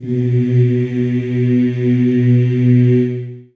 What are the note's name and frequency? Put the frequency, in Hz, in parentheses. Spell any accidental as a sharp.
B2 (123.5 Hz)